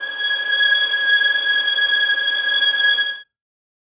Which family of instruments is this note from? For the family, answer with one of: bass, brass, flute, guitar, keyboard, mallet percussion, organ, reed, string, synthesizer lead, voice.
string